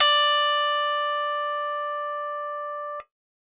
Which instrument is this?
electronic keyboard